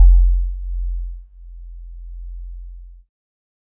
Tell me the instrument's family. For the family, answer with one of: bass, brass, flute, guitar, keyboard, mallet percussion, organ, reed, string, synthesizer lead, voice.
keyboard